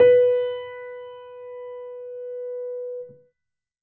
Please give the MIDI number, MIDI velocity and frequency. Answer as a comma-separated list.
71, 50, 493.9 Hz